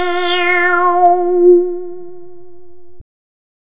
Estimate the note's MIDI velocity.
127